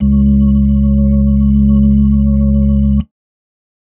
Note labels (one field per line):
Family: organ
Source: electronic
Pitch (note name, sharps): C#2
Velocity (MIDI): 100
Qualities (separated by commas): dark